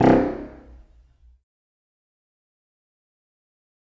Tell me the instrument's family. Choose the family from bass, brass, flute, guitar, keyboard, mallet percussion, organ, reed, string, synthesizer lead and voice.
reed